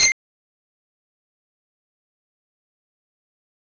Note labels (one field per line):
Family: bass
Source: synthesizer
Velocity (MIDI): 75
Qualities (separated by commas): fast decay, percussive